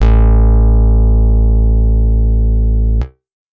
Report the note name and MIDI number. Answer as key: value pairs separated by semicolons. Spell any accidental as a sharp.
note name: A1; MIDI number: 33